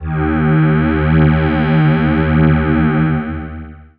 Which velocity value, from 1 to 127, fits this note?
50